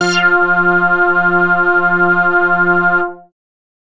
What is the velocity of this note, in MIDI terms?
100